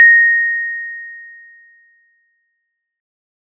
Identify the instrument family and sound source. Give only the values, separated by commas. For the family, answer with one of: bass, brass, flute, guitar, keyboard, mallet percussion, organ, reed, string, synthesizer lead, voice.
mallet percussion, acoustic